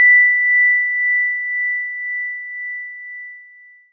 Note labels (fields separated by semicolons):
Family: mallet percussion; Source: acoustic; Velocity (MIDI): 25; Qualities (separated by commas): bright, long release